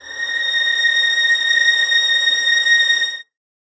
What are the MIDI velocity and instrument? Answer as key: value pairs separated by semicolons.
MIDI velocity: 25; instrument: acoustic string instrument